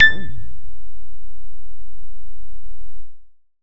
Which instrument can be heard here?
synthesizer bass